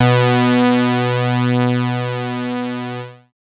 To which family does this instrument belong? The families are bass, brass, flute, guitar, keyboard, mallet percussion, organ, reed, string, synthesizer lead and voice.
bass